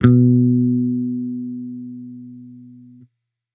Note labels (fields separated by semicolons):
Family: bass; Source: electronic; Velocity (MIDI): 75